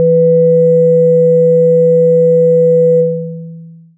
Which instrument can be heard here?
synthesizer lead